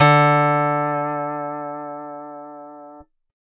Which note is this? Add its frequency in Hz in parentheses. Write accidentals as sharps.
D3 (146.8 Hz)